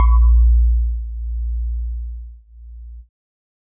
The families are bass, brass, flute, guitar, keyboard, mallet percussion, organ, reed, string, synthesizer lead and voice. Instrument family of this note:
keyboard